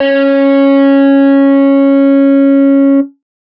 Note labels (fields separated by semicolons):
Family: guitar; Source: electronic; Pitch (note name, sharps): C#4; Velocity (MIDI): 75; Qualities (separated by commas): distorted